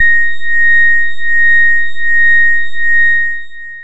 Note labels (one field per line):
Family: bass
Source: synthesizer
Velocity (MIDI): 50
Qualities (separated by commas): long release